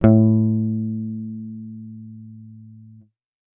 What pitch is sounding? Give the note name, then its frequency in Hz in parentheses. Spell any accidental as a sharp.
A2 (110 Hz)